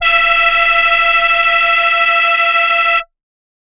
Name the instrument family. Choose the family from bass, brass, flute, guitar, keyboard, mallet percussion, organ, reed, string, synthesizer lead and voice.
voice